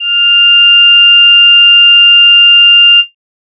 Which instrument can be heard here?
synthesizer voice